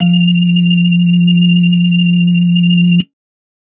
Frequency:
174.6 Hz